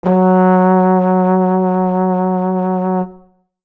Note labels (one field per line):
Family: brass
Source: acoustic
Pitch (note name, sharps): F#3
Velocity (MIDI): 25